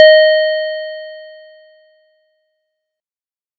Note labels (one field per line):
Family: keyboard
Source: electronic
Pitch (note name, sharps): D#5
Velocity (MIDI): 127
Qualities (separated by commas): distorted